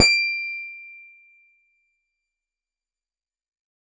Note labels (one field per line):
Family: keyboard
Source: electronic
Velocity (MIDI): 25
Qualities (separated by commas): fast decay